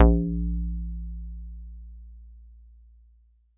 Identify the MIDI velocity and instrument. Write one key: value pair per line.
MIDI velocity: 127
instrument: acoustic mallet percussion instrument